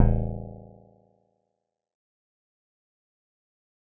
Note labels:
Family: guitar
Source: synthesizer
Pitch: A0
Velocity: 50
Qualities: dark, fast decay, percussive

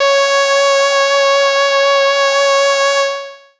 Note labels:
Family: voice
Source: synthesizer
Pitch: C#5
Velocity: 75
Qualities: bright, long release

